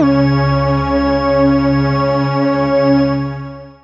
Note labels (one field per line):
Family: synthesizer lead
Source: synthesizer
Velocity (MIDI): 25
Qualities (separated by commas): long release